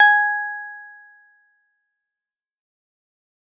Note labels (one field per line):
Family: guitar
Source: synthesizer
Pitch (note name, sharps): G#5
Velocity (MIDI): 100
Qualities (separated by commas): fast decay